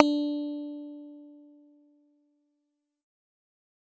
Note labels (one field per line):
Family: bass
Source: synthesizer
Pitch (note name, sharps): D4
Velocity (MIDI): 25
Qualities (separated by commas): fast decay